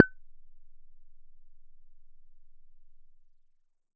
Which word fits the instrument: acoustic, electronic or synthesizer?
synthesizer